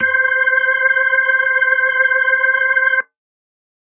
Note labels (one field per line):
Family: organ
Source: electronic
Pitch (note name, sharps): C5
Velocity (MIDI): 127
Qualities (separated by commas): reverb